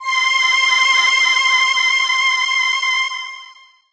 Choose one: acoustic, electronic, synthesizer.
synthesizer